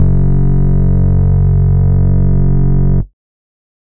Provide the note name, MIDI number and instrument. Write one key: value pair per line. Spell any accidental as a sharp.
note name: F#1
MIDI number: 30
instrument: synthesizer bass